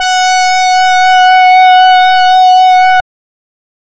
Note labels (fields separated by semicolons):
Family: reed; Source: synthesizer; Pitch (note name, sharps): F#5; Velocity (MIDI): 75; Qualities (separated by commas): distorted, non-linear envelope